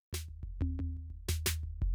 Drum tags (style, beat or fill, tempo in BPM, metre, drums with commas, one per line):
Afro-Cuban bembé
fill
122 BPM
4/4
snare, high tom, floor tom, kick